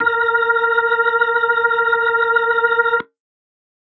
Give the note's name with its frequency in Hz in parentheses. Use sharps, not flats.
A#4 (466.2 Hz)